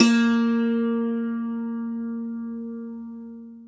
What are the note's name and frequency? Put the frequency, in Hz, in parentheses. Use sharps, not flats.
A#3 (233.1 Hz)